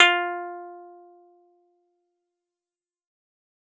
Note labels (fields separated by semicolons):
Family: guitar; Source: acoustic; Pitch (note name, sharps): F4; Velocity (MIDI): 127; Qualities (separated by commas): fast decay, reverb